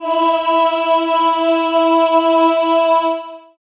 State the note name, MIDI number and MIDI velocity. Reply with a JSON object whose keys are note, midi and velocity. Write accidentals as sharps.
{"note": "E4", "midi": 64, "velocity": 75}